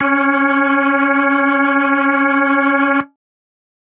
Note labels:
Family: organ; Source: electronic; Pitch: C#4; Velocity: 75; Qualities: distorted

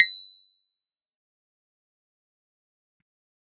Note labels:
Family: keyboard; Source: electronic; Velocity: 75; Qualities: bright, fast decay, percussive

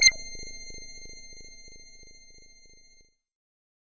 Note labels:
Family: bass; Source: synthesizer; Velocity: 25

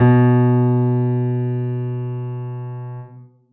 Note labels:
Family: keyboard; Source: acoustic; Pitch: B2; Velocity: 75; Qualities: reverb

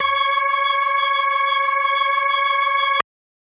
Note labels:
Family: organ; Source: electronic; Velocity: 100

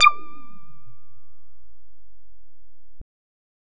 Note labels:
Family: bass; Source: synthesizer; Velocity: 50; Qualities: distorted

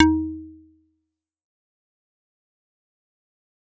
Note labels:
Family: mallet percussion; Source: acoustic; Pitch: D#4; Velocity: 127; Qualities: fast decay, percussive

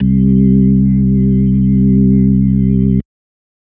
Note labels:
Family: organ; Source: electronic; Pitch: C2; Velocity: 75; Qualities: dark

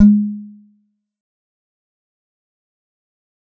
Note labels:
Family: guitar; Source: electronic; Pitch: G#3; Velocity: 25; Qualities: dark, fast decay, percussive, reverb

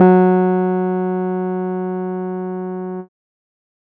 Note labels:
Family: keyboard; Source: electronic; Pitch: F#3; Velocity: 75

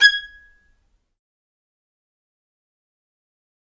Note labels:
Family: string; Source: acoustic; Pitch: G#6; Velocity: 75; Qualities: fast decay, percussive, reverb

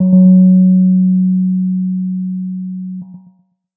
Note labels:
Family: keyboard; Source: electronic; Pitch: F#3; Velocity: 50; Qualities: dark, tempo-synced

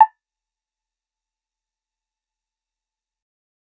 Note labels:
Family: bass; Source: synthesizer; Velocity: 127; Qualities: fast decay, percussive

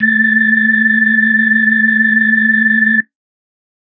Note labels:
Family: organ; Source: electronic; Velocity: 75

